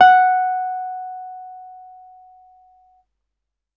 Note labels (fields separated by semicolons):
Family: keyboard; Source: electronic; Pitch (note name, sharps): F#5; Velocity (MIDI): 127